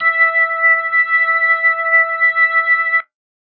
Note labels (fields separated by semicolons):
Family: organ; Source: electronic; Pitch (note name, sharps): E5; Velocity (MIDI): 127